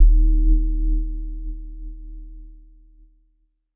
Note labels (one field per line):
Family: keyboard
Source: electronic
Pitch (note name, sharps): D#1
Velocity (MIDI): 75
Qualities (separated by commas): dark